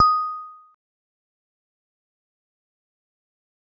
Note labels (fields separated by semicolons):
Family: mallet percussion; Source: acoustic; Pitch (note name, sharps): D#6; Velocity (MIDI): 50; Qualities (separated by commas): fast decay, percussive